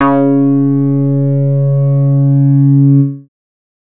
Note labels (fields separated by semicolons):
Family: bass; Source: synthesizer; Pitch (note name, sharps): C#3; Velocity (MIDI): 25; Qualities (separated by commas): distorted